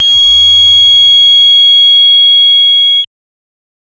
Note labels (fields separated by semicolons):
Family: bass; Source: synthesizer; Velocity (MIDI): 127; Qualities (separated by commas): bright, distorted, multiphonic